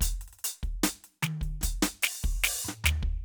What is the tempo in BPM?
75 BPM